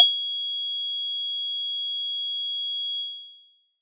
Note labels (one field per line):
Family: mallet percussion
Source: acoustic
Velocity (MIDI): 100